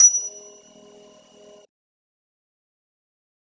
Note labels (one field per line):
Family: keyboard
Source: electronic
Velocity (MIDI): 127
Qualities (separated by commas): bright, fast decay, percussive